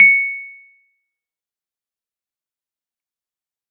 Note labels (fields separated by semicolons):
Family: keyboard; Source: electronic; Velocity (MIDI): 127; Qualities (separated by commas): fast decay, percussive